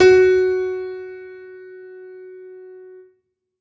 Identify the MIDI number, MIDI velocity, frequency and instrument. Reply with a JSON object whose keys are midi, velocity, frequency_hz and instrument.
{"midi": 66, "velocity": 127, "frequency_hz": 370, "instrument": "acoustic keyboard"}